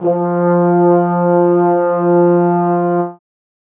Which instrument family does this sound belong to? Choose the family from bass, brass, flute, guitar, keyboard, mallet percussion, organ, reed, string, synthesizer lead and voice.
brass